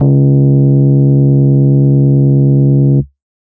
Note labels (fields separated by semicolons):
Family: organ; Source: electronic; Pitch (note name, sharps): C#2; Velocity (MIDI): 100